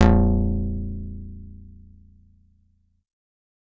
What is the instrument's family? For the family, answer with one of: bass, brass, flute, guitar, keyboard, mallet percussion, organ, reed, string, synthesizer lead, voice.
bass